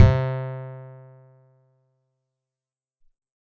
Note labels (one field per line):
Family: guitar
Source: acoustic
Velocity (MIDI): 100